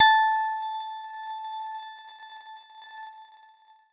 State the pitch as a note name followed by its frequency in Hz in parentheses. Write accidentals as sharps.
A5 (880 Hz)